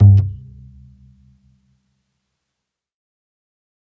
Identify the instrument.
acoustic string instrument